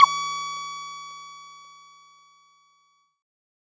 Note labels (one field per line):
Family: bass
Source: synthesizer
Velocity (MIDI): 75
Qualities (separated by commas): bright, distorted